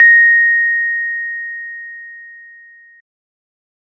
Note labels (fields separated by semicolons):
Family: organ; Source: electronic; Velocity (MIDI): 75